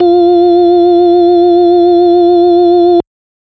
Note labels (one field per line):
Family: organ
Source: electronic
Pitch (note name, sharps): F4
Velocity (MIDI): 100